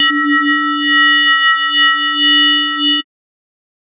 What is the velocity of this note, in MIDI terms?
75